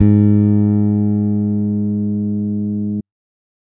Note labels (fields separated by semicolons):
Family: bass; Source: electronic; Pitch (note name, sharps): G#2; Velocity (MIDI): 50